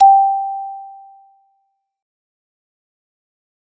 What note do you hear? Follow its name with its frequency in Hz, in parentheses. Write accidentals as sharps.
G5 (784 Hz)